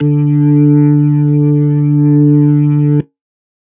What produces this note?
electronic organ